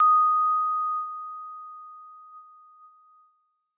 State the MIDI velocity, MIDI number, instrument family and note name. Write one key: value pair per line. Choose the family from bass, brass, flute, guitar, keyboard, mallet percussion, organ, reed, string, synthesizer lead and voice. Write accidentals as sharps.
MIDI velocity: 100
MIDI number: 87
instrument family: keyboard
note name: D#6